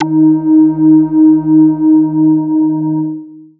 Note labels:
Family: bass; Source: synthesizer; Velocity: 50; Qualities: distorted, long release, multiphonic

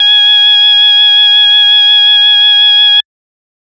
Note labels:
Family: organ; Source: electronic; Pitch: G#5; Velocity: 25; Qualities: bright, distorted

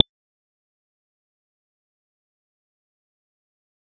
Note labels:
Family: bass; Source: synthesizer; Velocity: 100; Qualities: fast decay, percussive

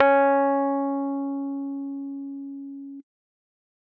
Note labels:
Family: keyboard; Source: electronic; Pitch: C#4; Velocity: 100

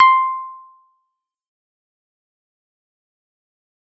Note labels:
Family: keyboard; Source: electronic; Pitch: C6; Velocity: 127; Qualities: fast decay, percussive

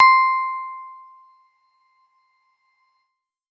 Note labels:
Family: keyboard; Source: electronic; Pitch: C6; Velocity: 127

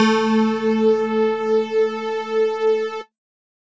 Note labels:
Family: mallet percussion; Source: electronic; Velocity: 50

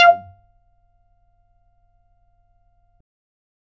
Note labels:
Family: bass; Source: synthesizer; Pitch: F5; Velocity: 50; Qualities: distorted, percussive

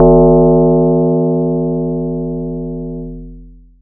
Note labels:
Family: mallet percussion; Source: acoustic; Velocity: 127; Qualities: distorted, long release

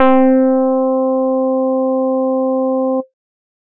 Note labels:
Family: bass; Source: synthesizer; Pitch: C4; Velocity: 100

